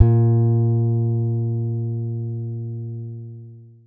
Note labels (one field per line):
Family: guitar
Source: acoustic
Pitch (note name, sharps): A#2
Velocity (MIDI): 100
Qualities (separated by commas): dark, long release